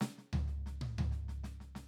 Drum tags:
jazz
fill
125 BPM
4/4
hi-hat pedal, snare, high tom, floor tom

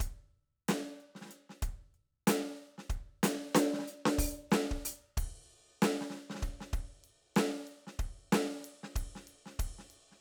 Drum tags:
hip-hop
beat
94 BPM
4/4
ride, closed hi-hat, open hi-hat, hi-hat pedal, snare, kick

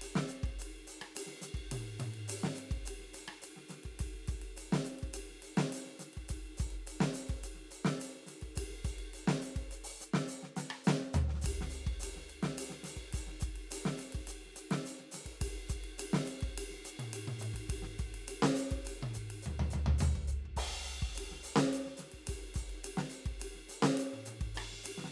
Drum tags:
Afro-Cuban
beat
105 BPM
4/4
crash, ride, ride bell, closed hi-hat, open hi-hat, hi-hat pedal, snare, cross-stick, high tom, floor tom, kick

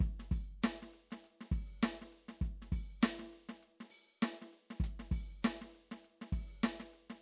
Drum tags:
funk
beat
100 BPM
4/4
closed hi-hat, open hi-hat, hi-hat pedal, snare, kick

